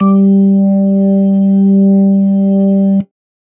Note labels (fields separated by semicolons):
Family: organ; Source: electronic; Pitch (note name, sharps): G3; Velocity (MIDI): 127